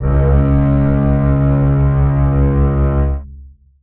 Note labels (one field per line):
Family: string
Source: acoustic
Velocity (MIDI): 25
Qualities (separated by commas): long release, reverb